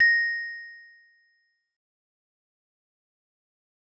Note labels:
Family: mallet percussion; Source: acoustic; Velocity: 50; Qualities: bright, fast decay

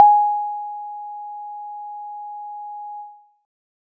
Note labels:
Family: guitar; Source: synthesizer; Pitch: G#5; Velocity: 25

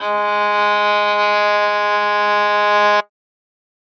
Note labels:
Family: string; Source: acoustic; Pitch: G#3; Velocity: 50

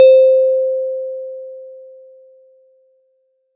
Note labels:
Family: mallet percussion; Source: acoustic; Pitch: C5; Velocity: 25

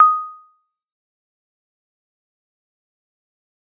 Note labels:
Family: mallet percussion; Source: acoustic; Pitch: D#6; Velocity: 25; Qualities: fast decay, percussive

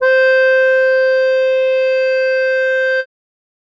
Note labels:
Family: reed; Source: acoustic; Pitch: C5; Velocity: 100

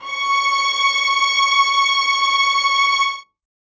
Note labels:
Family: string; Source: acoustic; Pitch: C#6; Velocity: 50; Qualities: reverb

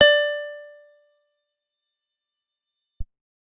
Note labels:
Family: guitar; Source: acoustic; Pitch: D5; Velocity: 75; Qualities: percussive

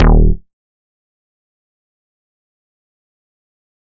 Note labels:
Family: bass; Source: synthesizer; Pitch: D#1; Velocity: 75; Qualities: fast decay, percussive

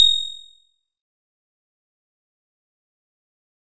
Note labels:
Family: bass; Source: synthesizer; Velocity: 127; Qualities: bright, distorted, fast decay, percussive

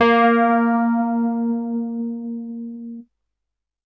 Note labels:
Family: keyboard; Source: electronic; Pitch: A#3; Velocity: 127

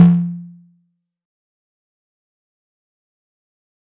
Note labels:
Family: mallet percussion; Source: acoustic; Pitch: F3; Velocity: 100; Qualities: fast decay, percussive

